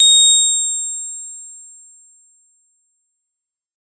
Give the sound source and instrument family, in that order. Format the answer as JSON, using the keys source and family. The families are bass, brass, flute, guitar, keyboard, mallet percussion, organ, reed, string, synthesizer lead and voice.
{"source": "synthesizer", "family": "guitar"}